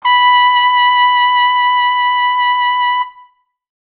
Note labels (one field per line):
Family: brass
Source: acoustic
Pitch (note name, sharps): B5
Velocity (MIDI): 25